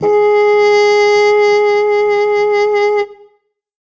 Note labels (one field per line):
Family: brass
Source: acoustic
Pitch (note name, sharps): G#4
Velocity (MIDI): 50